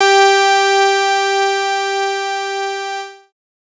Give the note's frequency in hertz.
392 Hz